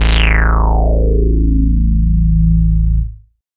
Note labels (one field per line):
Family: bass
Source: synthesizer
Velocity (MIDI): 75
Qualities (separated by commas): bright, distorted, non-linear envelope